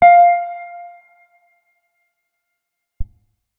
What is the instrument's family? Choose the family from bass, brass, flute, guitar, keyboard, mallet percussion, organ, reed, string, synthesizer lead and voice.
guitar